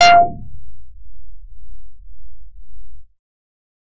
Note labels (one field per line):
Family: bass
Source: synthesizer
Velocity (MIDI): 127